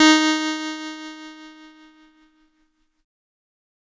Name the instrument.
electronic keyboard